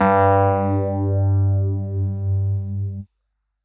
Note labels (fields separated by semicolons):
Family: keyboard; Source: electronic; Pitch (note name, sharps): G2; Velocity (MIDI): 100; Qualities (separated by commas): distorted